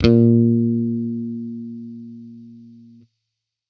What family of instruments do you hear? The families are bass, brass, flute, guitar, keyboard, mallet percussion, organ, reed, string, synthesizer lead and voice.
bass